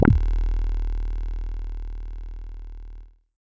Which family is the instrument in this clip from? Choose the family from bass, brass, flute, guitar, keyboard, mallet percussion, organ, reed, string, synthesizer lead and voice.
bass